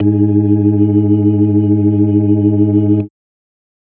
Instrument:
electronic organ